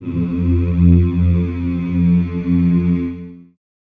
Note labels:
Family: voice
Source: acoustic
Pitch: F2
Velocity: 75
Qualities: dark, long release, reverb

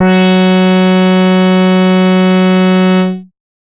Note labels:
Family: bass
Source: synthesizer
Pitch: F#3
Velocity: 100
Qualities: bright, distorted

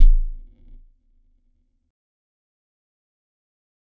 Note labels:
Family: mallet percussion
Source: electronic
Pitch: A0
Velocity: 25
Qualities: dark, fast decay, non-linear envelope, percussive

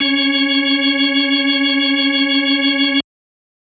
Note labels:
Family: organ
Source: electronic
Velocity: 100

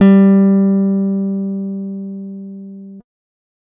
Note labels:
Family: guitar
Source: acoustic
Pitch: G3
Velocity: 100

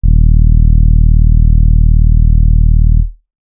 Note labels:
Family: keyboard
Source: electronic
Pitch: D#1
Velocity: 25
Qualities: dark

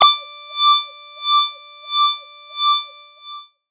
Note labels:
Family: voice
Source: synthesizer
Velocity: 100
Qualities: long release, non-linear envelope, tempo-synced

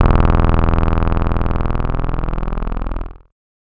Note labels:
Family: bass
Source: synthesizer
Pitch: E0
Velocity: 50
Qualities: bright, distorted

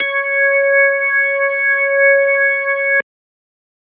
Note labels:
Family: organ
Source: electronic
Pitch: C#5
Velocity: 100

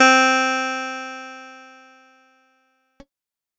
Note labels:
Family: keyboard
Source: electronic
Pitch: C4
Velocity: 127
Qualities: bright

